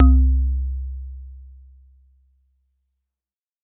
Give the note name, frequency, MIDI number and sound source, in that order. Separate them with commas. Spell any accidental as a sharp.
C2, 65.41 Hz, 36, acoustic